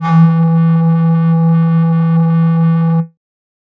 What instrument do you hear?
synthesizer flute